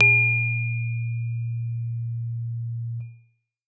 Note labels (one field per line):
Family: keyboard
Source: acoustic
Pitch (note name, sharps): A#2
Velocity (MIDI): 50